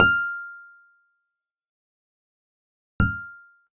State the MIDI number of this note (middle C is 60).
89